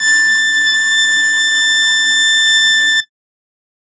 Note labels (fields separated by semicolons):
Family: string; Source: acoustic; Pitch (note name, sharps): A6; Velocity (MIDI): 50